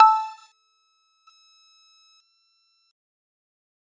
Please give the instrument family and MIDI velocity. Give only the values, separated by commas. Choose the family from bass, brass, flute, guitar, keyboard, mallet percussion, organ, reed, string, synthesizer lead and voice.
mallet percussion, 25